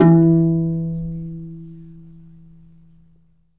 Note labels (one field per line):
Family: guitar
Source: acoustic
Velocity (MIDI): 25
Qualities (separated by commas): reverb